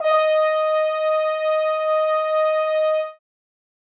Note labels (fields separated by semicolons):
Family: brass; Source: acoustic; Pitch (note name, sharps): D#5; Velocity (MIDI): 100; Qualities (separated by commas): reverb